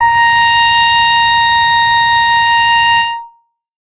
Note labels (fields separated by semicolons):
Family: bass; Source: synthesizer; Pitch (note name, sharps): A#5; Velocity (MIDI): 25; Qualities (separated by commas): distorted